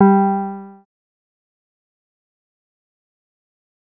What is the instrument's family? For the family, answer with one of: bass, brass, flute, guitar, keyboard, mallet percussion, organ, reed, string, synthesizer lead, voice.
synthesizer lead